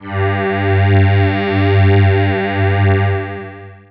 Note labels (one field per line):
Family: voice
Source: synthesizer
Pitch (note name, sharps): G2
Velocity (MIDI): 25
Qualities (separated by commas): distorted, long release